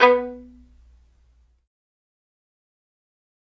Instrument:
acoustic string instrument